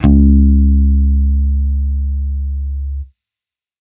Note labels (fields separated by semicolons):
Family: bass; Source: electronic; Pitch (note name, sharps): C#2; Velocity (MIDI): 75; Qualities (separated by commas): distorted